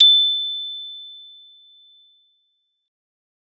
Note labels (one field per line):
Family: mallet percussion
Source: acoustic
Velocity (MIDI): 50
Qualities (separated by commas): bright